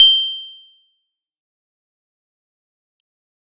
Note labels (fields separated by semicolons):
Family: keyboard; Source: electronic; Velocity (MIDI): 100; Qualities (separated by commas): bright, fast decay, percussive